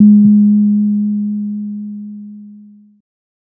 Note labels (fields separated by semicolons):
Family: bass; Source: synthesizer; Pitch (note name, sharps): G#3; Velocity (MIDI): 25; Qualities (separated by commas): distorted